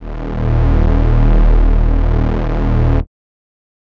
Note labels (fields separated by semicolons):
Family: reed; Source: acoustic; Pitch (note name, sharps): D#1; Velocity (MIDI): 50